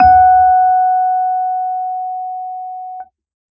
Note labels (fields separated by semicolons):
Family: keyboard; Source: electronic; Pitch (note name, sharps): F#5; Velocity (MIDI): 50